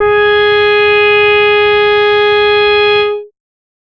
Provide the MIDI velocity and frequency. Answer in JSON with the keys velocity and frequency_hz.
{"velocity": 25, "frequency_hz": 415.3}